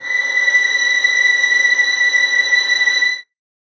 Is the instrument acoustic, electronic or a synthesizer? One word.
acoustic